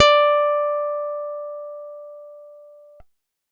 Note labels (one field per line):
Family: guitar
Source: acoustic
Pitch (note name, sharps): D5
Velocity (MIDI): 75